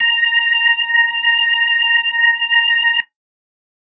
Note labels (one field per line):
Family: organ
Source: electronic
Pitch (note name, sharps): A#5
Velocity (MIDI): 75